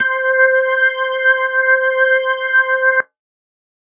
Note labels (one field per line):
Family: organ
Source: electronic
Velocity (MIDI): 75